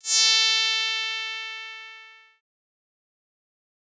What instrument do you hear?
synthesizer bass